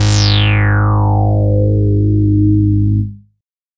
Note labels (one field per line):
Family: bass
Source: synthesizer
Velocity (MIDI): 75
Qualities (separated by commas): bright, distorted, non-linear envelope